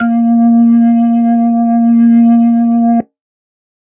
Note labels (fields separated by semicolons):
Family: organ; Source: electronic; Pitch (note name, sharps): A#3; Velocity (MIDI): 25; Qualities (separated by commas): distorted